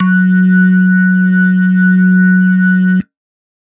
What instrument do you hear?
electronic organ